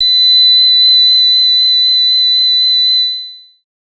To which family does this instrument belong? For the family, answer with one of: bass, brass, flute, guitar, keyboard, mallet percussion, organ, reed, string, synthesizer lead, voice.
bass